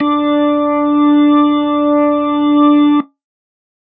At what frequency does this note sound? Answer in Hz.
293.7 Hz